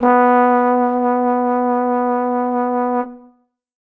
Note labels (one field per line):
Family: brass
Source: acoustic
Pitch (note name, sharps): B3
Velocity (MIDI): 50